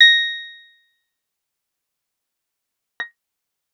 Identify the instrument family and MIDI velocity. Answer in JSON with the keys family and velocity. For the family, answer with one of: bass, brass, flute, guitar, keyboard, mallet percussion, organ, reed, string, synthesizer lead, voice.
{"family": "guitar", "velocity": 50}